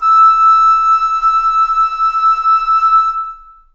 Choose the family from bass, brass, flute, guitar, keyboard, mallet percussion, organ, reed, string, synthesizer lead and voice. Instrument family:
flute